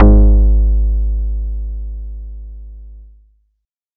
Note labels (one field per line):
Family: guitar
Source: acoustic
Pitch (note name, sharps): G#1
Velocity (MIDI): 25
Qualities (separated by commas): dark